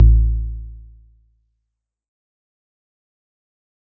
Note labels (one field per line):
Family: guitar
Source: synthesizer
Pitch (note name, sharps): A1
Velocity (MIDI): 127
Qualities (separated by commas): dark, fast decay